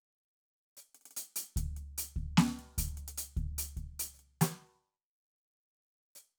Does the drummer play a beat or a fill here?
fill